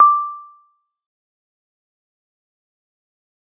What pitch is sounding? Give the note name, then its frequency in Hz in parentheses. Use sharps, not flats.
D6 (1175 Hz)